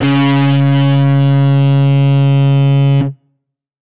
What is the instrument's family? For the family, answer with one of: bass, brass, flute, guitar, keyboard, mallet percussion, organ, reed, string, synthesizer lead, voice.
guitar